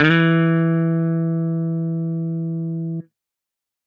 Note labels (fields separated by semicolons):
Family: guitar; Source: electronic; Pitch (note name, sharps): E3; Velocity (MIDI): 127; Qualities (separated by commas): distorted